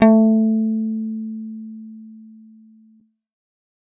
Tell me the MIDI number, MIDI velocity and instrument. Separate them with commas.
57, 127, synthesizer bass